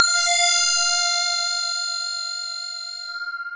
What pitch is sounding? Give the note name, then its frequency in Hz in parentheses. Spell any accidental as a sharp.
F5 (698.5 Hz)